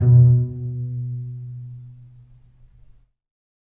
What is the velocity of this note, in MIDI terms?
25